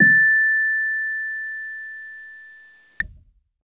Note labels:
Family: keyboard; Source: electronic; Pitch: A6; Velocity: 25

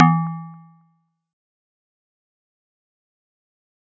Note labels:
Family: mallet percussion; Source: acoustic; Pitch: E3; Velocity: 75; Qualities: fast decay, percussive

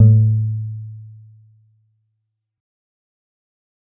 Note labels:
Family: guitar; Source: synthesizer; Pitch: A2; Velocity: 25; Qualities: dark, fast decay

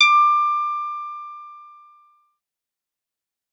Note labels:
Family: synthesizer lead; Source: synthesizer; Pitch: D6; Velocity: 25; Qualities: distorted, fast decay

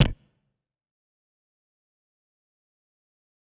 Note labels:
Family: guitar; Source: electronic; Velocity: 75; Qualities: bright, distorted, fast decay, percussive

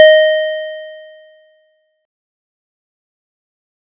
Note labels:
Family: keyboard; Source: electronic; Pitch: D#5; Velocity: 25; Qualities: distorted, fast decay

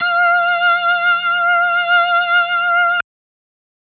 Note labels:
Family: organ; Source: electronic; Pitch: F5; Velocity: 25

